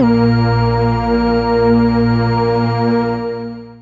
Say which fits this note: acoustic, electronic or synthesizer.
synthesizer